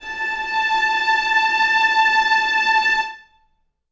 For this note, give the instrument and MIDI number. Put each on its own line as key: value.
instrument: acoustic string instrument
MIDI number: 81